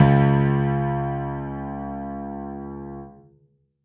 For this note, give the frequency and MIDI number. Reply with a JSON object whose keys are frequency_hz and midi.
{"frequency_hz": 69.3, "midi": 37}